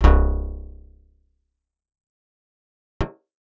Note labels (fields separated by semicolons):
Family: guitar; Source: acoustic; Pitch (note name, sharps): C1; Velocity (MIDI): 25; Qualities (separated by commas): fast decay, reverb